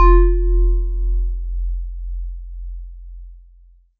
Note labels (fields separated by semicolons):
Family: mallet percussion; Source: acoustic; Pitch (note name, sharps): F1; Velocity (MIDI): 75; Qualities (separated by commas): long release